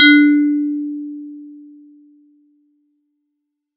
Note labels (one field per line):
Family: mallet percussion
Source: acoustic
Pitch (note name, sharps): D4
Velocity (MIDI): 127